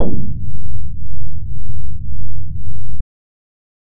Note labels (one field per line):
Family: bass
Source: synthesizer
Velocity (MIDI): 25